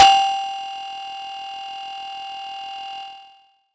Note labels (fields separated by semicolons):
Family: mallet percussion; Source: acoustic; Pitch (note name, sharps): G5; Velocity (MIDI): 100; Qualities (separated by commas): distorted